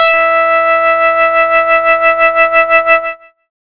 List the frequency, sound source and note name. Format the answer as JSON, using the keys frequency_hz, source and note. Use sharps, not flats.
{"frequency_hz": 659.3, "source": "synthesizer", "note": "E5"}